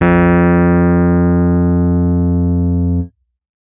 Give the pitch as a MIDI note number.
41